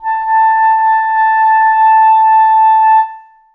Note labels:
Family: reed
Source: acoustic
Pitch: A5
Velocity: 100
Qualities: reverb

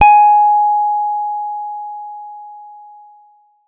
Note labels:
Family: guitar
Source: electronic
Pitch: G#5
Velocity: 50

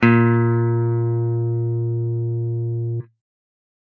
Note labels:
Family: guitar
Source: electronic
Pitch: A#2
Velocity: 75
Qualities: distorted

